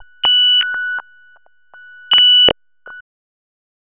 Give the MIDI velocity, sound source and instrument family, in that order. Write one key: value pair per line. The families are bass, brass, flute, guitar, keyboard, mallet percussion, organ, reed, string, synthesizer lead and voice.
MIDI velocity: 50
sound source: synthesizer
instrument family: bass